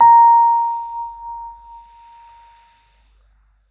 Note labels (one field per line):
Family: keyboard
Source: electronic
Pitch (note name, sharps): A#5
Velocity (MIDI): 25